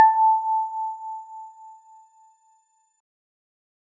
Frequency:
880 Hz